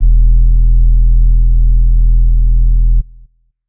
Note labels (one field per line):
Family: flute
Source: acoustic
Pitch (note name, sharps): E1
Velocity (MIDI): 100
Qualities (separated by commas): dark